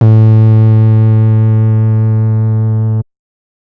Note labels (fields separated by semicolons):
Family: bass; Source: synthesizer; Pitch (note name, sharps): A2; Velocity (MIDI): 100; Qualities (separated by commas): distorted